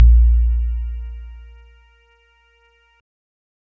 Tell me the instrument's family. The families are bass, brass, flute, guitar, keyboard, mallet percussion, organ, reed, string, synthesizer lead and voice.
keyboard